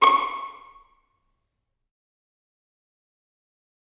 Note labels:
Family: string; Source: acoustic; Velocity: 127; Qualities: fast decay, percussive, reverb

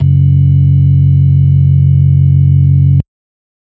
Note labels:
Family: organ; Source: electronic; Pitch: F#1; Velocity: 50; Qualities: dark

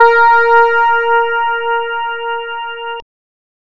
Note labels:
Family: bass; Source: synthesizer; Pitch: A#4; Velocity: 25; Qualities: distorted, multiphonic

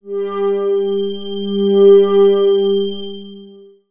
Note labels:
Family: synthesizer lead; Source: synthesizer; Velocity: 25; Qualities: long release, non-linear envelope

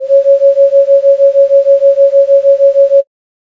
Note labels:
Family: flute; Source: synthesizer; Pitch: C#5; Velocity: 127

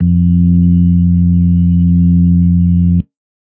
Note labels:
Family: organ; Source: electronic; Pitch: F2; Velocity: 127; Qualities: dark

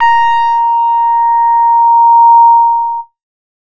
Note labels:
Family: bass; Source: synthesizer; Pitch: A#5; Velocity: 50; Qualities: distorted

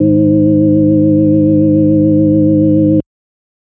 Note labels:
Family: organ; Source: electronic; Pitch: G#2; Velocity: 127; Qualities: multiphonic

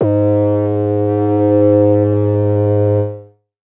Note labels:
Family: synthesizer lead; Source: synthesizer; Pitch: G#2; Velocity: 75; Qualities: distorted, multiphonic, non-linear envelope

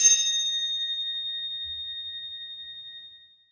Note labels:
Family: mallet percussion; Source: acoustic; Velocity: 25; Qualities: reverb

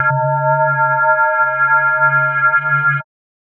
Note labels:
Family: mallet percussion; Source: electronic; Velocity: 75; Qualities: multiphonic, non-linear envelope

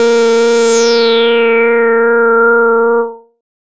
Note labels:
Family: bass; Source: synthesizer; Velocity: 75; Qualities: bright, distorted, non-linear envelope

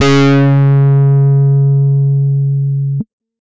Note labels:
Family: guitar; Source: electronic; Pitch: C#3; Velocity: 100; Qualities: bright, distorted

